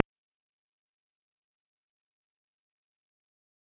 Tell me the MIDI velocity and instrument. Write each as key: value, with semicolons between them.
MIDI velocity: 75; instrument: synthesizer bass